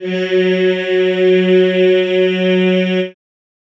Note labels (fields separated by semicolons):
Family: voice; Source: acoustic; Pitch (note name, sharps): F#3; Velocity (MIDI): 127; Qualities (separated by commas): reverb